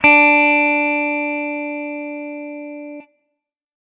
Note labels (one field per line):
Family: guitar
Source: electronic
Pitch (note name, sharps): D4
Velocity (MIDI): 75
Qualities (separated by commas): distorted